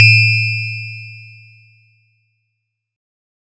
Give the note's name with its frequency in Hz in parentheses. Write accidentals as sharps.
A2 (110 Hz)